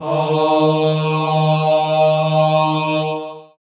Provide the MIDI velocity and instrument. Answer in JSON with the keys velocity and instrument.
{"velocity": 127, "instrument": "acoustic voice"}